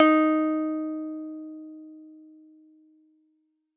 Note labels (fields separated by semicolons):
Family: guitar; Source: synthesizer; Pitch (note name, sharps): D#4; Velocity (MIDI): 127